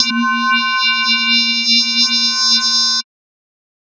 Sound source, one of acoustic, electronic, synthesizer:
synthesizer